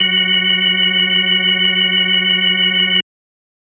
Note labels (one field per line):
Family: organ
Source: electronic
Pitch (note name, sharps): F#3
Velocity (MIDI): 50